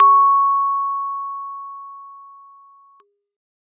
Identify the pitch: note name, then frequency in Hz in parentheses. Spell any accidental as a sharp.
C#6 (1109 Hz)